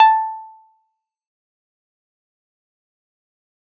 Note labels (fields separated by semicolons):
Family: keyboard; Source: electronic; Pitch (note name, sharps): A5; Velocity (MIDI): 75; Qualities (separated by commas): fast decay, percussive